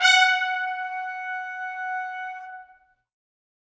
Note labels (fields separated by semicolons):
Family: brass; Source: acoustic; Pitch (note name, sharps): F#5; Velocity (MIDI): 75; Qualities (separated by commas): bright, reverb